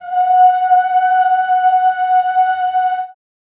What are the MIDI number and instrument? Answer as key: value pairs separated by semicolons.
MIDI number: 78; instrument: acoustic voice